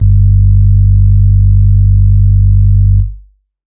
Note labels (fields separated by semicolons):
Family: organ; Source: electronic; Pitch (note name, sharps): G1; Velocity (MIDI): 75; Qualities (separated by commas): dark